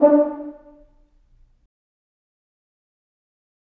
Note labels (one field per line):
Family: brass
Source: acoustic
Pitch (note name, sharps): D4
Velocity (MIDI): 25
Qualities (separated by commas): dark, fast decay, percussive, reverb